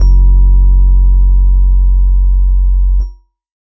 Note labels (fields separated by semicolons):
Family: keyboard; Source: electronic; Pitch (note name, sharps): F#1; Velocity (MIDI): 25